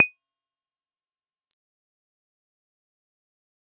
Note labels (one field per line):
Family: guitar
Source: synthesizer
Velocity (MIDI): 25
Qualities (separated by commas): bright, fast decay